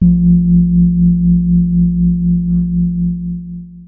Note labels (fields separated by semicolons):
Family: keyboard; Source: electronic; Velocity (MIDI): 50; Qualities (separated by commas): dark, long release, reverb